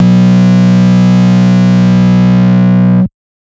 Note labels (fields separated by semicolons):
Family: bass; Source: synthesizer; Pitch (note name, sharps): B1; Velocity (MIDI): 75; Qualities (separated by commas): bright, distorted, multiphonic